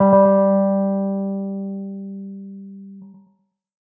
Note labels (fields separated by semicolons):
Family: keyboard; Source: electronic; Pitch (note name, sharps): G3; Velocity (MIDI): 75; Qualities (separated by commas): dark, tempo-synced